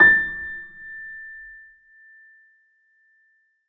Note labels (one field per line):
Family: keyboard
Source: acoustic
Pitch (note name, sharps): A6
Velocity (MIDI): 25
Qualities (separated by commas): reverb